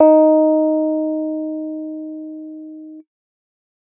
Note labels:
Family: keyboard; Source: electronic; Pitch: D#4; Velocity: 75

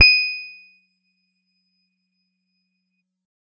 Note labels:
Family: guitar; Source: electronic; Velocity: 50; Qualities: bright, percussive

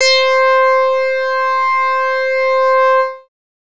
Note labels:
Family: bass; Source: synthesizer; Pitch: C5; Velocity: 50; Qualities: distorted

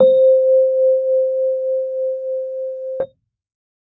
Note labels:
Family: keyboard; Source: electronic; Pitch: C5; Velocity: 25

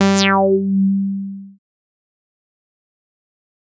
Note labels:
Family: bass; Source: synthesizer; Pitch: G3; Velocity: 127; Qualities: bright, distorted, fast decay

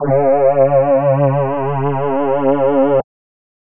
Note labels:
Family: voice; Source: synthesizer; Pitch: C#3; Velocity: 127

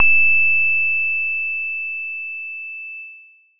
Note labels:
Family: bass; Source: synthesizer; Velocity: 25; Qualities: distorted

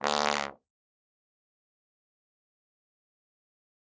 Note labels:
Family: brass; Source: acoustic; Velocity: 50; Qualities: bright, fast decay, reverb

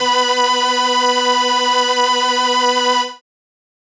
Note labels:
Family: keyboard; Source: synthesizer; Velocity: 127; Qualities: bright

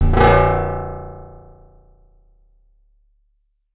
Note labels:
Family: guitar; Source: acoustic; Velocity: 127

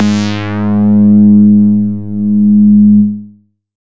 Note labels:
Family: bass; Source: synthesizer; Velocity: 75; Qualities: bright, distorted

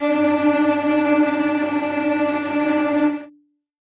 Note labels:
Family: string; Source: acoustic; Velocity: 75; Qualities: bright, non-linear envelope, reverb

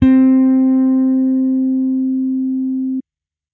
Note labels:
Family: bass; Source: electronic; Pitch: C4; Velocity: 75

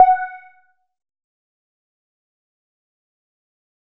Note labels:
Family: bass; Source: synthesizer; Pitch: F#5; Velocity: 127; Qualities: fast decay, percussive

